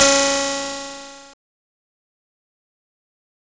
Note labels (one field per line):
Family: guitar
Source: electronic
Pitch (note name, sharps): C#4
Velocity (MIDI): 75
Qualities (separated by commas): bright, distorted, fast decay